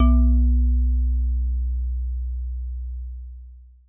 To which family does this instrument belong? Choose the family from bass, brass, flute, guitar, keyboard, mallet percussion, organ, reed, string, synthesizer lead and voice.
mallet percussion